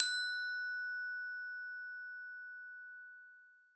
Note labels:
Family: mallet percussion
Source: acoustic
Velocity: 75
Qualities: reverb

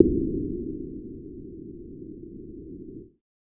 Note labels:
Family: bass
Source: synthesizer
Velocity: 25

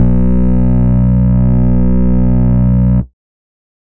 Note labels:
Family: bass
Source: synthesizer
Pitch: B1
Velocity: 100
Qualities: distorted, multiphonic, tempo-synced

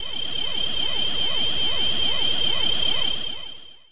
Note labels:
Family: voice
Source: synthesizer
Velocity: 25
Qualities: distorted, long release

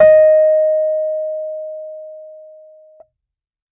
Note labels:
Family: keyboard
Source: electronic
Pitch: D#5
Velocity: 127

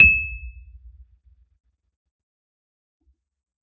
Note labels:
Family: keyboard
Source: electronic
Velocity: 100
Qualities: fast decay, percussive

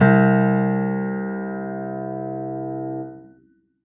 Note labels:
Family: keyboard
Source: acoustic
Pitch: C2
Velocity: 100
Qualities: reverb

